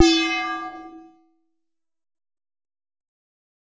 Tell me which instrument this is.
synthesizer bass